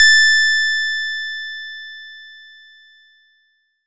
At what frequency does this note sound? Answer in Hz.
1760 Hz